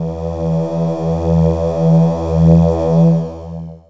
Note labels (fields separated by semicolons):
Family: voice; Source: synthesizer; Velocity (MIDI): 127; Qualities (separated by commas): distorted, long release